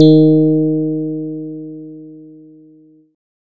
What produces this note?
synthesizer bass